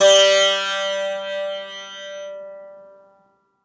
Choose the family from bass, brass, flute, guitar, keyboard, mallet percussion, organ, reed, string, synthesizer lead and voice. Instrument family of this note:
guitar